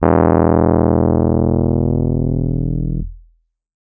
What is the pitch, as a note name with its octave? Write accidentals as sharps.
E1